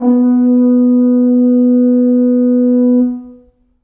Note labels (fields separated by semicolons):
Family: brass; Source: acoustic; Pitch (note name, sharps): B3; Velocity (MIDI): 50; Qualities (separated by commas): dark, long release, reverb